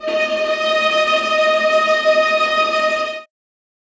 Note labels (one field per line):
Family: string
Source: acoustic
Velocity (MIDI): 75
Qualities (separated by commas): bright, non-linear envelope, reverb